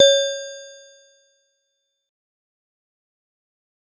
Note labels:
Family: mallet percussion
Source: acoustic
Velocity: 75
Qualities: fast decay, percussive

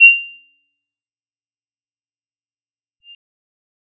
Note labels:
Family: bass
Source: synthesizer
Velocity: 50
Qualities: bright, fast decay, percussive

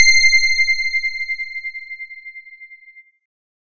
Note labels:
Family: keyboard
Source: electronic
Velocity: 127

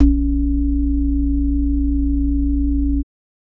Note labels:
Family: organ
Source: electronic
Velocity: 100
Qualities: multiphonic

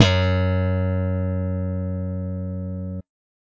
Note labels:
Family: bass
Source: electronic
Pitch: F#2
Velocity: 127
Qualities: bright

